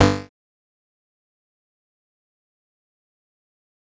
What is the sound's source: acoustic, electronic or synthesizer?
synthesizer